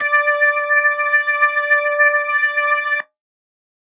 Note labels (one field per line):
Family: organ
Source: electronic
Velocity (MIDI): 25